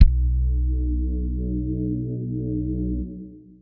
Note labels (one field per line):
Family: guitar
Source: electronic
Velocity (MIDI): 25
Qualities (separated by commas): dark, distorted